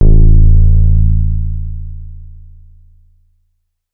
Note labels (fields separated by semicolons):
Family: bass; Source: synthesizer; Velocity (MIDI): 100; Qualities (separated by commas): dark